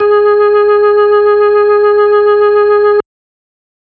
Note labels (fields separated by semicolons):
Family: organ; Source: electronic; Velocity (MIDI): 25